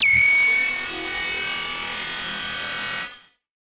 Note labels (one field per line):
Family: synthesizer lead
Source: synthesizer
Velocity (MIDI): 75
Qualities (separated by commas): distorted, multiphonic, non-linear envelope